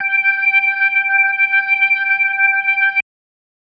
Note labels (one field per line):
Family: organ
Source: electronic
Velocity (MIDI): 75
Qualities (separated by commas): distorted